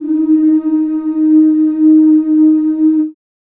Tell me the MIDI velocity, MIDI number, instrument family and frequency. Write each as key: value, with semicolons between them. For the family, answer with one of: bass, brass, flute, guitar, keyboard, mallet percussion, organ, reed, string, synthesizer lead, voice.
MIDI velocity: 127; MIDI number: 63; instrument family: voice; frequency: 311.1 Hz